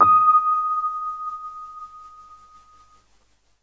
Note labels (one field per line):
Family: keyboard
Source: electronic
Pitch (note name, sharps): D#6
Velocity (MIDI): 50